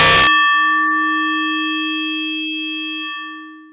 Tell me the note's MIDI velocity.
127